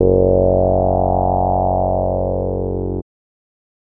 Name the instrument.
synthesizer bass